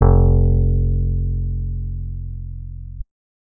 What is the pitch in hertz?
43.65 Hz